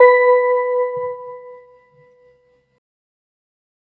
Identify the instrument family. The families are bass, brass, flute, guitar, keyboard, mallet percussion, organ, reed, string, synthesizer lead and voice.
organ